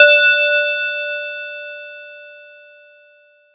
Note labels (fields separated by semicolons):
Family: mallet percussion; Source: acoustic; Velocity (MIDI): 100; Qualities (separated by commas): multiphonic